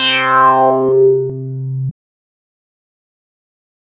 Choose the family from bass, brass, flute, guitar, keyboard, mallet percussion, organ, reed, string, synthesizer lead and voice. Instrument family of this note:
bass